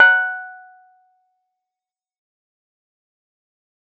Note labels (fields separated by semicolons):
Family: keyboard; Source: electronic; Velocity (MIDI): 50; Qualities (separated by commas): fast decay, percussive